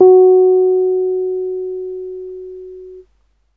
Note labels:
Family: keyboard; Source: electronic; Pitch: F#4; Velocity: 50; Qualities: dark

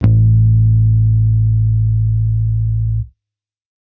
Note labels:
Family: bass; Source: electronic; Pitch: A1; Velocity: 127

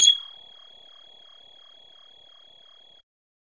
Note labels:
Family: bass; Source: synthesizer; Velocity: 100; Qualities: bright, percussive

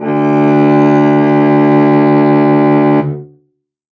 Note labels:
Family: string; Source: acoustic; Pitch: D2; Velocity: 127; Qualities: bright, reverb

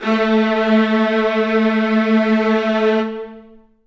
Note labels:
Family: string; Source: acoustic; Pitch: A3; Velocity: 127; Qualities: long release, reverb

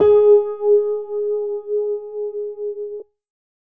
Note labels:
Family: keyboard; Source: electronic; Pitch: G#4; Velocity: 50; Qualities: reverb

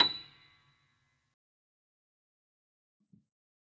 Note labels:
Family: keyboard; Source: acoustic; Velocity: 75; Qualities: fast decay, percussive

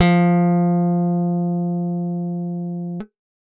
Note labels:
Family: guitar; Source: acoustic; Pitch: F3; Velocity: 75

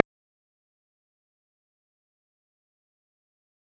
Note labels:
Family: guitar; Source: electronic; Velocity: 25; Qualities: fast decay, percussive

